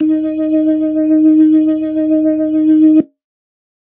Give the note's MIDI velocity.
50